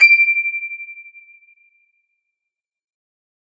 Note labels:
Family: guitar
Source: electronic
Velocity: 127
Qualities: fast decay, multiphonic, non-linear envelope

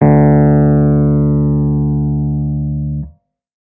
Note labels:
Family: keyboard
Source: electronic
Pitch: D2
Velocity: 75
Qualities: distorted

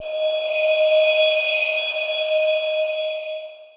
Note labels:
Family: mallet percussion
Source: electronic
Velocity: 75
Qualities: bright, long release, non-linear envelope

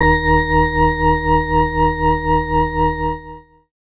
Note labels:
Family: organ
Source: electronic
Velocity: 127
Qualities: distorted

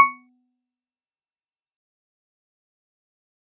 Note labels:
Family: mallet percussion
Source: acoustic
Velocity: 75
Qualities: bright, fast decay, percussive

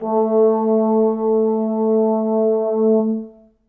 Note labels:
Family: brass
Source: acoustic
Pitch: A3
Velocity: 25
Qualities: dark, reverb

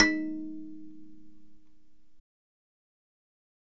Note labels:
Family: mallet percussion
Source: acoustic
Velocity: 50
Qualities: fast decay, reverb

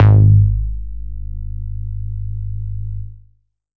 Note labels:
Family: bass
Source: synthesizer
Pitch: G#1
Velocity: 25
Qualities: distorted

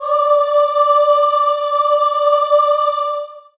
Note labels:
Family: voice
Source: acoustic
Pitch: D5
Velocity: 127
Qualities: reverb

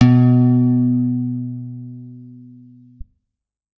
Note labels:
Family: guitar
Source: electronic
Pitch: B2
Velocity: 75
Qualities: reverb

